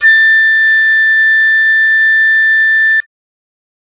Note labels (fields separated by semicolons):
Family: flute; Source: acoustic; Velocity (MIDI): 100; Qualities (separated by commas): bright